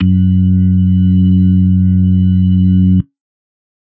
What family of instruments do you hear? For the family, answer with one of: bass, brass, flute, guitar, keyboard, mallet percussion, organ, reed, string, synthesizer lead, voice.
organ